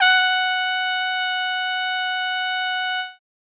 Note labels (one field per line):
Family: brass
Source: acoustic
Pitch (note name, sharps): F#5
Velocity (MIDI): 127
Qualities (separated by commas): bright